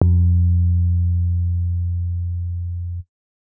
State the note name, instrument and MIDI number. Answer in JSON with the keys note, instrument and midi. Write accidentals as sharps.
{"note": "F2", "instrument": "electronic keyboard", "midi": 41}